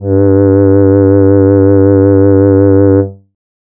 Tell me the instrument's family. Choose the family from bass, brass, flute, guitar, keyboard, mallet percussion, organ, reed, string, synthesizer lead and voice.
voice